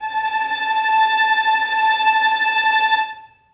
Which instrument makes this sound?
acoustic string instrument